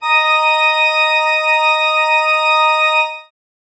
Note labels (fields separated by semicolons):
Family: organ; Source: acoustic; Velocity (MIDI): 127; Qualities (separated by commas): reverb